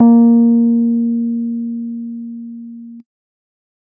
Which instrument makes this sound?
electronic keyboard